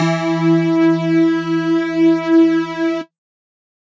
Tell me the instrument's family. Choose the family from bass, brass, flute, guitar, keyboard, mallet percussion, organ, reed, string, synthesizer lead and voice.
mallet percussion